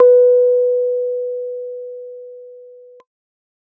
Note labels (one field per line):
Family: keyboard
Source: electronic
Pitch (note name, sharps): B4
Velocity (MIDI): 50